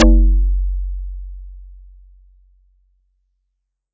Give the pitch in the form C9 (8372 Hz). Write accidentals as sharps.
F#1 (46.25 Hz)